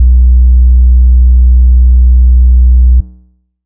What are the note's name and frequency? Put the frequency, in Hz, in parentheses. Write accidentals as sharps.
B1 (61.74 Hz)